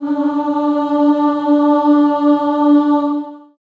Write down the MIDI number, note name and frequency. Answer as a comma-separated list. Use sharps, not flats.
62, D4, 293.7 Hz